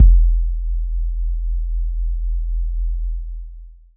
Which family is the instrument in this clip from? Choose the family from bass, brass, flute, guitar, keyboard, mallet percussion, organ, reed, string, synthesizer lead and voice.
bass